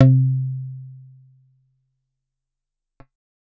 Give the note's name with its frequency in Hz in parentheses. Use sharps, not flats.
C3 (130.8 Hz)